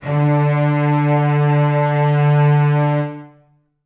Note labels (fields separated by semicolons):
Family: string; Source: acoustic; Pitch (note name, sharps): D3; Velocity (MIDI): 100; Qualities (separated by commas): reverb